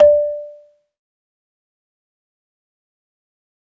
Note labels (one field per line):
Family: mallet percussion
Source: acoustic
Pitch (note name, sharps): D5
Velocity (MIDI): 25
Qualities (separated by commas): fast decay, percussive, reverb